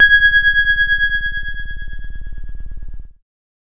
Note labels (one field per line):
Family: keyboard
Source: electronic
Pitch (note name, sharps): G#6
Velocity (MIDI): 50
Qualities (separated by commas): dark